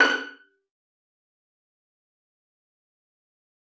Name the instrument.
acoustic string instrument